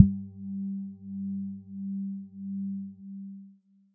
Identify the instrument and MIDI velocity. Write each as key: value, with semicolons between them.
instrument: electronic mallet percussion instrument; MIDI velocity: 25